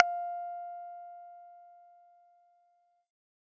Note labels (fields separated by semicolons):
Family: bass; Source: synthesizer; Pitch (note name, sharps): F5; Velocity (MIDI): 25